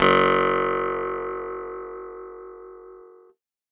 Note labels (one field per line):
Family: guitar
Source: acoustic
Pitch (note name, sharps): F#1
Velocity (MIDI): 25